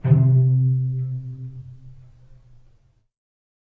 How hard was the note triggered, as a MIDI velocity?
25